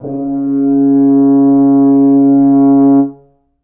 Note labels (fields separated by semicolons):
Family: brass; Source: acoustic; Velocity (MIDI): 50; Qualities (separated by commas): dark, reverb